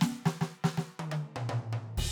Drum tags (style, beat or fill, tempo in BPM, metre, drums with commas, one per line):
rock
beat
120 BPM
4/4
crash, snare, high tom, mid tom, kick